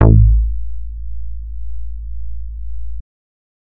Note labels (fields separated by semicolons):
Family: bass; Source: synthesizer; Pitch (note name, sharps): A1; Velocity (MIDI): 100; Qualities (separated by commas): distorted